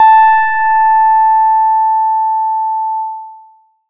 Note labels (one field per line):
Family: bass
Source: synthesizer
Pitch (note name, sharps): A5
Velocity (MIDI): 100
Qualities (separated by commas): distorted, long release